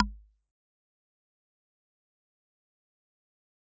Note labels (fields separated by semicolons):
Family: mallet percussion; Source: acoustic; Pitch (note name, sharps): G#1; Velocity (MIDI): 25; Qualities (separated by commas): fast decay, percussive